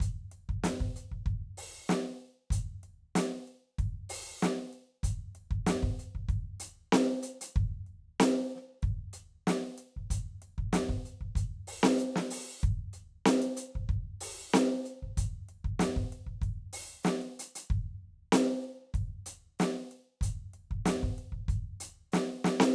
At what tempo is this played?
95 BPM